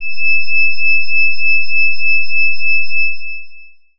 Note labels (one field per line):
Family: organ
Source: electronic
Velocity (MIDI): 100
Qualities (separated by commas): distorted, long release